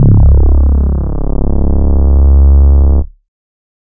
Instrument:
synthesizer bass